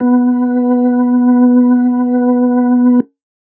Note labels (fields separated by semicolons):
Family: organ; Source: electronic; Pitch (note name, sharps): B3; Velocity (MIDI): 127